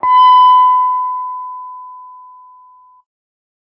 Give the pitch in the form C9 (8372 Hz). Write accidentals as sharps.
B5 (987.8 Hz)